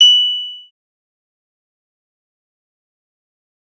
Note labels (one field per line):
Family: bass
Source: synthesizer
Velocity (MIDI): 127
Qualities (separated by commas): fast decay, percussive